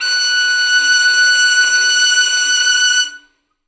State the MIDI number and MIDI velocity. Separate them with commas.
90, 25